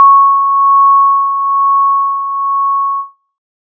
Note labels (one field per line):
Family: synthesizer lead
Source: synthesizer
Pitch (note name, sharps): C#6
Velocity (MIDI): 25